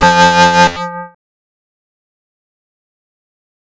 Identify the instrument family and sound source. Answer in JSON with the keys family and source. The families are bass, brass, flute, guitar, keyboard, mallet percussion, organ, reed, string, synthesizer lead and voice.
{"family": "bass", "source": "synthesizer"}